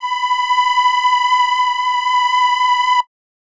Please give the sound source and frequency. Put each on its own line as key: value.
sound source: acoustic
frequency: 987.8 Hz